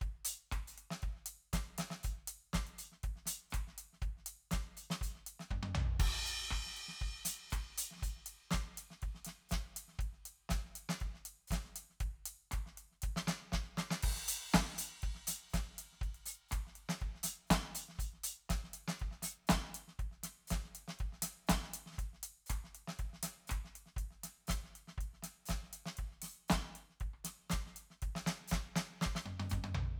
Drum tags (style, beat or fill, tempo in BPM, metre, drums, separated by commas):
disco, beat, 120 BPM, 4/4, crash, ride, closed hi-hat, open hi-hat, hi-hat pedal, snare, cross-stick, high tom, floor tom, kick